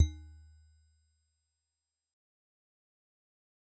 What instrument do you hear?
acoustic mallet percussion instrument